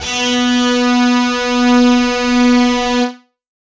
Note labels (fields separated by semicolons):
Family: guitar; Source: electronic; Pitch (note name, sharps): B3; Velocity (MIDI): 75; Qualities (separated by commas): distorted